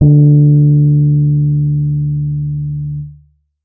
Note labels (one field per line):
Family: keyboard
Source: electronic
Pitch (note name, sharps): D3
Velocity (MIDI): 75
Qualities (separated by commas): dark